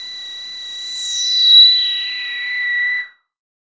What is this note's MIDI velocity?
25